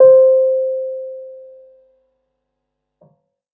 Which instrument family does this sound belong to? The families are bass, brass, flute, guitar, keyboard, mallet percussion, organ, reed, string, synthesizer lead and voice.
keyboard